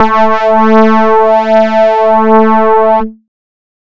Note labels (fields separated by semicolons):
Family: bass; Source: synthesizer; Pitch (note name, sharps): A3; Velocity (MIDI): 75; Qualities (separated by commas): distorted